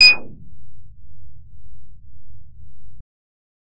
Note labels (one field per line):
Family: bass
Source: synthesizer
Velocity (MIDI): 127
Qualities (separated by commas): bright, distorted